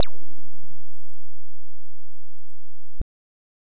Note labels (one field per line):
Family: bass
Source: synthesizer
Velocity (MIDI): 50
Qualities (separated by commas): bright, distorted